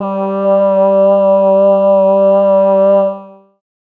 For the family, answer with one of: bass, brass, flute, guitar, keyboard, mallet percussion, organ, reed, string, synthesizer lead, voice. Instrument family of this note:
voice